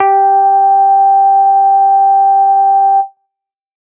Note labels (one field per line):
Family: bass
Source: synthesizer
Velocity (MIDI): 50